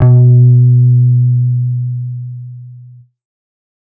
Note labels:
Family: bass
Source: synthesizer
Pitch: B2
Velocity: 50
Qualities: distorted

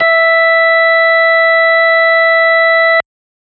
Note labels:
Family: organ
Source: electronic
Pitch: E5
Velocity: 127

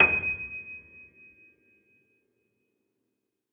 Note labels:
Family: keyboard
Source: acoustic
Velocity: 75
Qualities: reverb

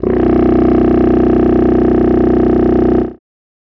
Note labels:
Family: reed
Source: acoustic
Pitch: B0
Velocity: 127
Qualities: bright

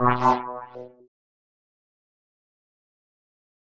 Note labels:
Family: keyboard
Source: electronic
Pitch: B2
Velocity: 50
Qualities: distorted, fast decay, non-linear envelope

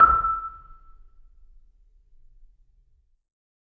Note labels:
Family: mallet percussion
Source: acoustic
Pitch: E6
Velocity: 75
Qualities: percussive, reverb

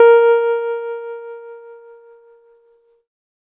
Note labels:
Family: keyboard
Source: electronic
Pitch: A#4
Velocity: 25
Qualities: distorted

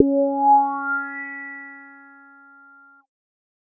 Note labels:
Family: bass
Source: synthesizer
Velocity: 50

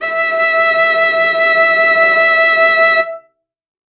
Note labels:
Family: string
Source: acoustic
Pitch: E5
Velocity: 100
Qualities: bright, reverb

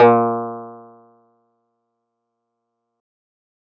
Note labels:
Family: guitar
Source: synthesizer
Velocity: 75

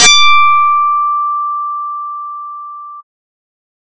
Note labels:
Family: bass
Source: synthesizer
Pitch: D6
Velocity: 127

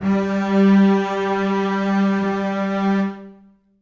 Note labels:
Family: string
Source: acoustic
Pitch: G3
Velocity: 100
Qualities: reverb

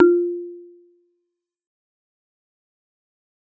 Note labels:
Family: mallet percussion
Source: acoustic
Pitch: F4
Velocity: 100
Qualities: fast decay, percussive

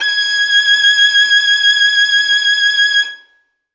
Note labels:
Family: string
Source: acoustic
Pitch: G#6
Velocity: 75

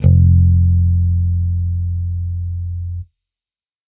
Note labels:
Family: bass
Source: electronic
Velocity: 50

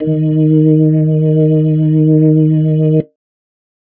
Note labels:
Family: organ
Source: electronic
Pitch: D#3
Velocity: 127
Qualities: dark

